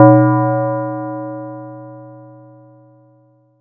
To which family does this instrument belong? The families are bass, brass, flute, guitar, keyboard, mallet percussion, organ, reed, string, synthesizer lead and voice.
mallet percussion